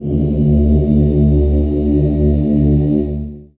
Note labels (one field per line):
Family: voice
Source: acoustic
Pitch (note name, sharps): D2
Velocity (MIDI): 127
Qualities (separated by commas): dark, long release, reverb